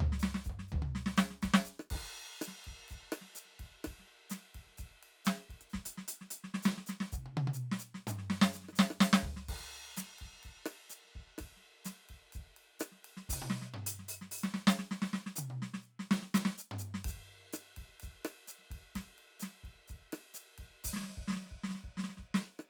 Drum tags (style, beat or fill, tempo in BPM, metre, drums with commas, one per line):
bossa nova
beat
127 BPM
4/4
crash, ride, closed hi-hat, open hi-hat, hi-hat pedal, snare, cross-stick, high tom, mid tom, floor tom, kick